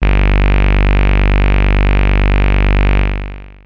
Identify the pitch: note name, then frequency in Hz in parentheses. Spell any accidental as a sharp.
G1 (49 Hz)